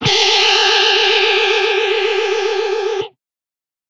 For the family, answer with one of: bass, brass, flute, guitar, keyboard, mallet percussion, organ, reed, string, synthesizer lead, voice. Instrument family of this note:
guitar